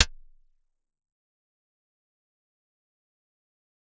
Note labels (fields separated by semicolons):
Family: mallet percussion; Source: acoustic; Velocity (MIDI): 75; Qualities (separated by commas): fast decay, percussive